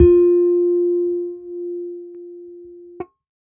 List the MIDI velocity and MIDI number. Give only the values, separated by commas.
50, 65